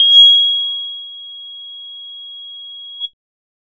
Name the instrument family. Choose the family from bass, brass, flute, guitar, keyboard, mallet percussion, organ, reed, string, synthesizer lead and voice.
bass